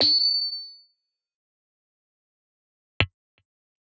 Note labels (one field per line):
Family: guitar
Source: electronic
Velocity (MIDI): 100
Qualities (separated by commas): bright, distorted, fast decay